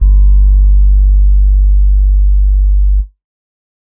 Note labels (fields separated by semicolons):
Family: keyboard; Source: electronic; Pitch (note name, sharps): G1; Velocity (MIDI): 25; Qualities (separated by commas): dark